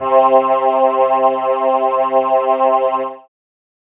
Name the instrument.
synthesizer keyboard